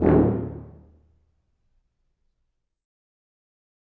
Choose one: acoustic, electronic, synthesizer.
acoustic